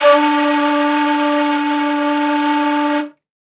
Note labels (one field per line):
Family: flute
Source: acoustic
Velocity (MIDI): 75